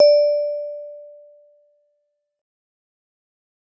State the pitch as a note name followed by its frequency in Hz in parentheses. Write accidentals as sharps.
D5 (587.3 Hz)